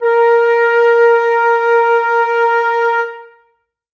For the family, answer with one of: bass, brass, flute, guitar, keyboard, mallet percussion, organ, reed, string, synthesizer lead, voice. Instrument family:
flute